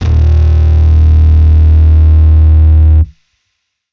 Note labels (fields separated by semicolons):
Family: bass; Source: electronic; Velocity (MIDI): 100; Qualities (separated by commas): bright, distorted